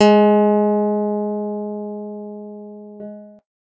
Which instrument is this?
electronic guitar